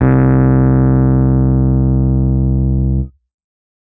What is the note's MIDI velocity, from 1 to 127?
127